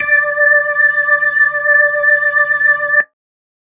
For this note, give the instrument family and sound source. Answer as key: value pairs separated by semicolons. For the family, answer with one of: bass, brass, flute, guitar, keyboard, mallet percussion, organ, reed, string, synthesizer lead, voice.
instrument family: organ; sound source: electronic